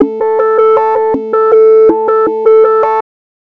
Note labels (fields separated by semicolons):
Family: bass; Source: synthesizer; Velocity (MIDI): 75; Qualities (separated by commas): tempo-synced